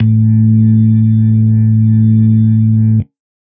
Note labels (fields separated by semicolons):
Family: organ; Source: electronic; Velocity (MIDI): 127